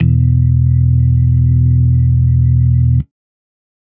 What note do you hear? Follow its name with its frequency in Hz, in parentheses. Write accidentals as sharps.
E1 (41.2 Hz)